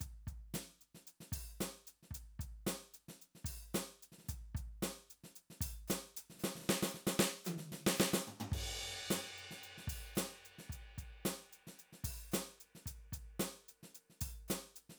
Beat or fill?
beat